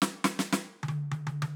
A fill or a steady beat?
fill